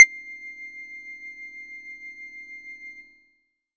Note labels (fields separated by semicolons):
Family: bass; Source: synthesizer; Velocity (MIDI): 25; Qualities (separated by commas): multiphonic